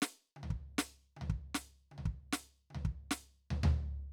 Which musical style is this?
jazz-funk